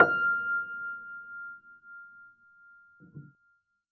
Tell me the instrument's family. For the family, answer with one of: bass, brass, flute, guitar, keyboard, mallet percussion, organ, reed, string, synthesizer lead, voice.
keyboard